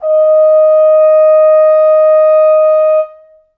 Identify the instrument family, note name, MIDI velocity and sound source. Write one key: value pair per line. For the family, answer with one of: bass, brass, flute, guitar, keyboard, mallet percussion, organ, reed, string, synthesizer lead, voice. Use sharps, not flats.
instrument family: brass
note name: D#5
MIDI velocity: 50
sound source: acoustic